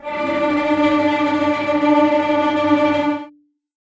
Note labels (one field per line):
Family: string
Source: acoustic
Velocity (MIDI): 25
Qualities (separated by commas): bright, non-linear envelope, reverb